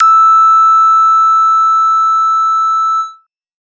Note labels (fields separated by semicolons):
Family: bass; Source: synthesizer; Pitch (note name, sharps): E6; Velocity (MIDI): 25; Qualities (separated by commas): bright, distorted